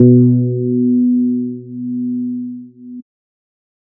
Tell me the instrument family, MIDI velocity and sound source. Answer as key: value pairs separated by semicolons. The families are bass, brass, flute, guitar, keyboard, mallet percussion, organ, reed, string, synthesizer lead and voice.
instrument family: bass; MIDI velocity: 100; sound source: synthesizer